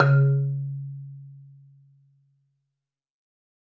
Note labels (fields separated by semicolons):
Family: mallet percussion; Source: acoustic; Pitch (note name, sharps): C#3; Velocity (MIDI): 127; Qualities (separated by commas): dark, fast decay, reverb